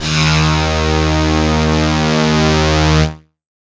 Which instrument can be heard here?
electronic guitar